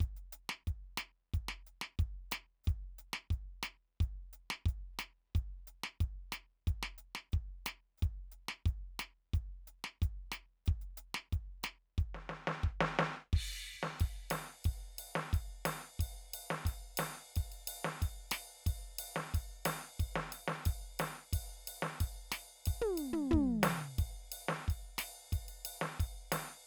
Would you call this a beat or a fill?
beat